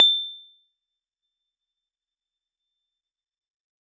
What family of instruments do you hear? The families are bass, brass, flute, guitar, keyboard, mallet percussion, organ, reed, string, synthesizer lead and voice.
keyboard